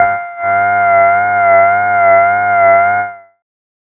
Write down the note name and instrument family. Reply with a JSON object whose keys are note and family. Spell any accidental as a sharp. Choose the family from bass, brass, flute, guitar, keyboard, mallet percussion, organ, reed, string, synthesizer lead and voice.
{"note": "F5", "family": "bass"}